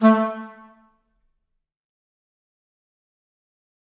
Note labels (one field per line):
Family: reed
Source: acoustic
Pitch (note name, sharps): A3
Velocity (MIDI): 75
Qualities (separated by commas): fast decay, percussive, reverb